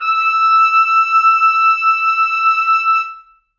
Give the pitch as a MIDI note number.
88